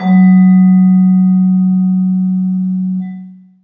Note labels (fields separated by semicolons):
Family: mallet percussion; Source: acoustic; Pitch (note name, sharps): F#3; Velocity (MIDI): 50; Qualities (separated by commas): long release, reverb